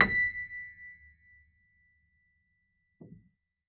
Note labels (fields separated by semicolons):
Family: keyboard; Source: acoustic; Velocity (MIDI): 50